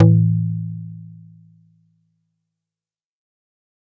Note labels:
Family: mallet percussion; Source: acoustic; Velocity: 127; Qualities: fast decay, multiphonic

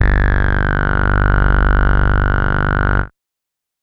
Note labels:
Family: bass; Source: synthesizer; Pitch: G0; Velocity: 25; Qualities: bright, distorted, multiphonic

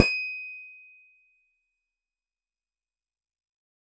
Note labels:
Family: keyboard; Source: electronic; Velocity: 127; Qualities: fast decay

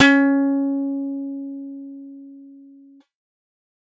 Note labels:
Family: guitar; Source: synthesizer; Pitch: C#4; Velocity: 75

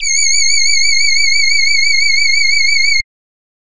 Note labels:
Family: voice; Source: synthesizer; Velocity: 50

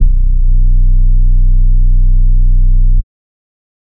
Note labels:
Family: bass; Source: synthesizer; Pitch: B0; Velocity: 127; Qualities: dark, distorted, tempo-synced

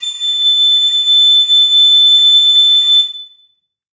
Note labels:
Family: flute; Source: acoustic; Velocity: 127; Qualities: bright, reverb

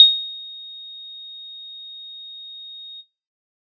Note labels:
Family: bass; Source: synthesizer; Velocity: 75; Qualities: bright

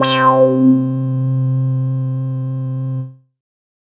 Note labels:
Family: bass; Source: synthesizer; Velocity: 50; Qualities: distorted, non-linear envelope

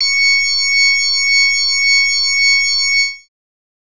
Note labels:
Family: bass; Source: synthesizer; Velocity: 75; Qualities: distorted

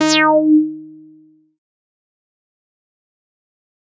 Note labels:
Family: bass; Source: synthesizer; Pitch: D#4; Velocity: 100; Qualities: bright, distorted, fast decay

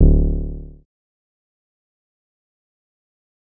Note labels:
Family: synthesizer lead; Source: synthesizer; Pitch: D1; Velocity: 75; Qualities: distorted, fast decay

